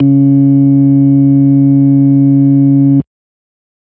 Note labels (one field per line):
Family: organ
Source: electronic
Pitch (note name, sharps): C#3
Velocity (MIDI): 100